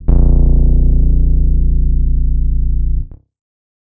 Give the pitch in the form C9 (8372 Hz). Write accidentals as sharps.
A#0 (29.14 Hz)